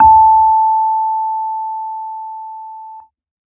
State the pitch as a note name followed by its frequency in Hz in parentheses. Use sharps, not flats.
A5 (880 Hz)